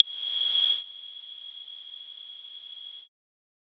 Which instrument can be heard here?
electronic mallet percussion instrument